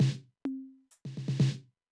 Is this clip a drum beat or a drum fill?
fill